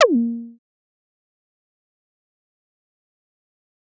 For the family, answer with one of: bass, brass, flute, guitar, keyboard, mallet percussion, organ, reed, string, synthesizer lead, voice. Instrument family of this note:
bass